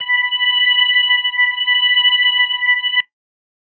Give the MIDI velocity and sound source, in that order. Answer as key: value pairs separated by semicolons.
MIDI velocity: 50; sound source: electronic